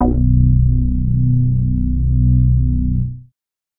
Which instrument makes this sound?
synthesizer bass